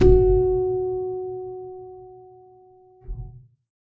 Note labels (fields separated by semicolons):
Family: keyboard; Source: acoustic; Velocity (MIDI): 25; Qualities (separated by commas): dark, reverb